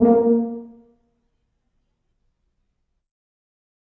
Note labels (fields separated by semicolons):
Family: brass; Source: acoustic; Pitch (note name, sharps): A#3; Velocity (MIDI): 100; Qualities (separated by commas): dark, reverb